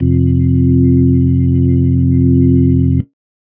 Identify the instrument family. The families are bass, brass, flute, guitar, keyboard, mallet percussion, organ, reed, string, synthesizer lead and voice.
organ